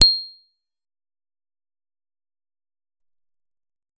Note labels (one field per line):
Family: guitar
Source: electronic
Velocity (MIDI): 25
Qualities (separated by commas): fast decay, percussive